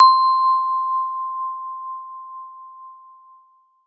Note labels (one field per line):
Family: mallet percussion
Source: acoustic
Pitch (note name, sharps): C6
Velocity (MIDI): 127